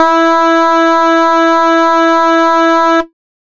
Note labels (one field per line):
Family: bass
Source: synthesizer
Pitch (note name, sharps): E4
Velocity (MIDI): 127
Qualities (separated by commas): bright, distorted, multiphonic, tempo-synced